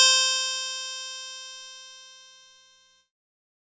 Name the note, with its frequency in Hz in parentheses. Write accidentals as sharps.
C5 (523.3 Hz)